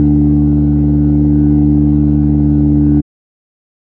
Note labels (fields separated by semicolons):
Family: organ; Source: electronic; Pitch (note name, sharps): D2; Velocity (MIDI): 75; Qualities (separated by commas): dark